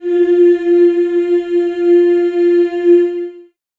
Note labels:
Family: voice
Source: acoustic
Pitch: F4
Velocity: 25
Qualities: long release, reverb

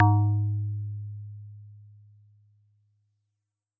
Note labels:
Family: guitar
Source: synthesizer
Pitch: G#2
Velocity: 100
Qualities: dark

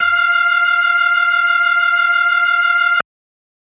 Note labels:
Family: organ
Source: electronic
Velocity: 50

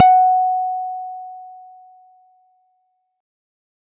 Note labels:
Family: guitar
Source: electronic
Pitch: F#5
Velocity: 25

